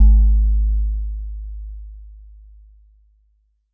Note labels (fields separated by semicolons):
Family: mallet percussion; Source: acoustic; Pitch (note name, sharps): G#1; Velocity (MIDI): 50